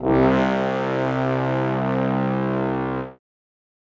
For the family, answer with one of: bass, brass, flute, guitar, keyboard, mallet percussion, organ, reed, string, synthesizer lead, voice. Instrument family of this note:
brass